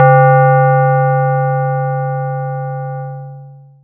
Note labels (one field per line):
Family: mallet percussion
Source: acoustic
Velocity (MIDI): 50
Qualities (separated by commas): distorted, long release